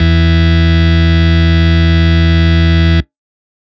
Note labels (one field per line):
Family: organ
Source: electronic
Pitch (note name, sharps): E2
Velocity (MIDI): 127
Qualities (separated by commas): distorted